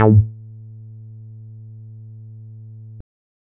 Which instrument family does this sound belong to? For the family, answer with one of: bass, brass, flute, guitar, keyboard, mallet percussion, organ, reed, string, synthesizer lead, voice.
bass